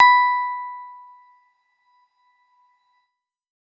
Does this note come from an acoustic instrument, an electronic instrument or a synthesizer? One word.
electronic